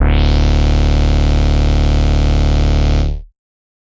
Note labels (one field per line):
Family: bass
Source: synthesizer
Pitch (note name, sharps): D1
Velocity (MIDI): 100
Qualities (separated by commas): bright, distorted